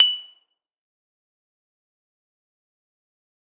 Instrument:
acoustic mallet percussion instrument